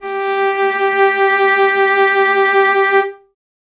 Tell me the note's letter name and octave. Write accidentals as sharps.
G4